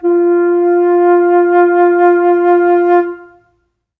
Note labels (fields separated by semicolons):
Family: flute; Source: acoustic; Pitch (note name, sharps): F4; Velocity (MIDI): 25; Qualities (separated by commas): reverb